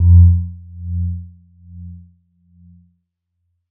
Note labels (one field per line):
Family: mallet percussion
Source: electronic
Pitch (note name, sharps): F2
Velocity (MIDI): 50